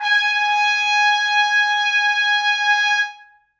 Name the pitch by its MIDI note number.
80